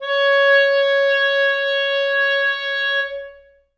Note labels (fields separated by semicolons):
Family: reed; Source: acoustic; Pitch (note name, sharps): C#5; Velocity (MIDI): 127; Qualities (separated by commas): reverb